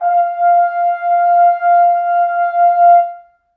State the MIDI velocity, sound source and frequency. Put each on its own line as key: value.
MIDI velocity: 25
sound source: acoustic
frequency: 698.5 Hz